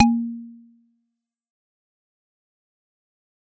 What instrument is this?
acoustic mallet percussion instrument